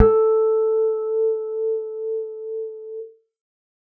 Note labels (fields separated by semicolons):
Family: bass; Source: synthesizer; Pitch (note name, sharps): A4; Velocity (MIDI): 75; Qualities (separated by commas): dark, reverb